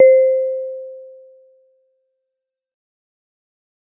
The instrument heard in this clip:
acoustic mallet percussion instrument